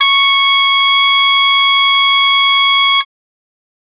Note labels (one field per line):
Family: reed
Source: acoustic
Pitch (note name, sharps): C#6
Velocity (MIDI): 25